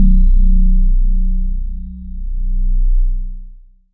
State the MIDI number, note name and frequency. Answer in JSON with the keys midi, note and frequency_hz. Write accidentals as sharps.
{"midi": 23, "note": "B0", "frequency_hz": 30.87}